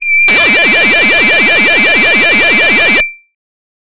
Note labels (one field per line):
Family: voice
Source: synthesizer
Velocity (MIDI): 100